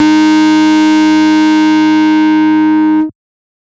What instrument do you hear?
synthesizer bass